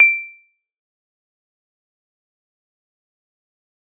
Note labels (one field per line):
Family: mallet percussion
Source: acoustic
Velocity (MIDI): 75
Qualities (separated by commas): fast decay, percussive